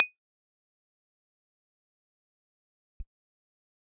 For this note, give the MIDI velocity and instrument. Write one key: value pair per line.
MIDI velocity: 100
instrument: electronic keyboard